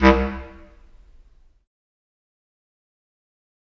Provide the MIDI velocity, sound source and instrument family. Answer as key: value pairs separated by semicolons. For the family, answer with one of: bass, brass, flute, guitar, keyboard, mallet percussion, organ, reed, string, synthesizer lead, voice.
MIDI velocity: 25; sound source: acoustic; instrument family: reed